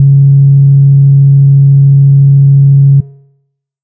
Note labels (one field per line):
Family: bass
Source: synthesizer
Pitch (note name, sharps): C#3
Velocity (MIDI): 100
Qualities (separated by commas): dark